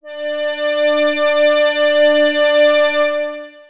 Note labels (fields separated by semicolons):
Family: synthesizer lead; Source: synthesizer; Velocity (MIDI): 127; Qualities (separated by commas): bright, long release, non-linear envelope